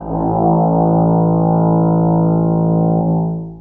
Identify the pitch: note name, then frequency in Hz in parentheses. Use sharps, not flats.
A1 (55 Hz)